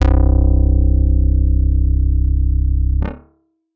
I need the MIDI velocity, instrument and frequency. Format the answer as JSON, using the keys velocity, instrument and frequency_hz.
{"velocity": 100, "instrument": "electronic guitar", "frequency_hz": 32.7}